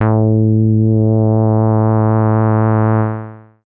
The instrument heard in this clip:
synthesizer bass